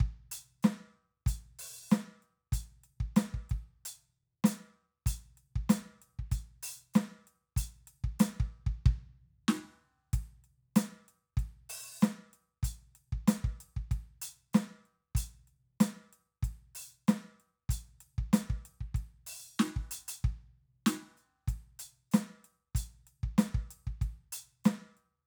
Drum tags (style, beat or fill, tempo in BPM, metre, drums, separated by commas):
funk, beat, 95 BPM, 4/4, closed hi-hat, open hi-hat, hi-hat pedal, snare, kick